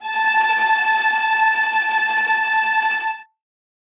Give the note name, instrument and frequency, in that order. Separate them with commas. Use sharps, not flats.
A5, acoustic string instrument, 880 Hz